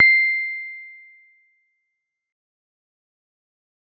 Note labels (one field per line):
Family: keyboard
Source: electronic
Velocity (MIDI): 25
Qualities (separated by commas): fast decay